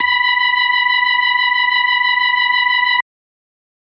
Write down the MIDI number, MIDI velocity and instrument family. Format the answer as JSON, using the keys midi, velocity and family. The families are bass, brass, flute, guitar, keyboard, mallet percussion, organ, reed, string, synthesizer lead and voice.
{"midi": 83, "velocity": 75, "family": "organ"}